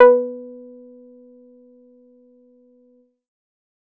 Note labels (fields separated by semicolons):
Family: bass; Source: synthesizer; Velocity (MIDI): 75; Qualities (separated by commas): dark, percussive